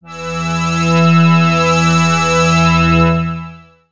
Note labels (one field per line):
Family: synthesizer lead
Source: synthesizer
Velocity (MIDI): 127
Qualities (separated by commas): bright, long release, non-linear envelope